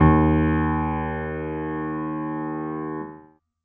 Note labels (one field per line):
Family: keyboard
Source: acoustic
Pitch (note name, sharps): D#2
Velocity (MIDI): 50